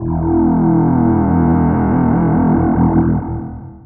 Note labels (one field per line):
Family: voice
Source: synthesizer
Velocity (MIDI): 100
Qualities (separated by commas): distorted, long release